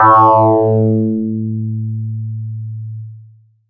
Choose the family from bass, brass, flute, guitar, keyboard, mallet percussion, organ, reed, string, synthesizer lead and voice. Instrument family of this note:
bass